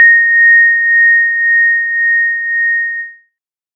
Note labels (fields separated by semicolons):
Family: synthesizer lead; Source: synthesizer; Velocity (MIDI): 25